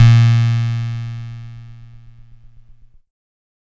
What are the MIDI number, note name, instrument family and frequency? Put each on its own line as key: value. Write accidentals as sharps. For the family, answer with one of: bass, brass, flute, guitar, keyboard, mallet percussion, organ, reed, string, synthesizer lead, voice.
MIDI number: 46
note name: A#2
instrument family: keyboard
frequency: 116.5 Hz